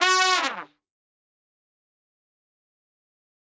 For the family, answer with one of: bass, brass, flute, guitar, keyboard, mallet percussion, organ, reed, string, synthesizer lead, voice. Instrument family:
brass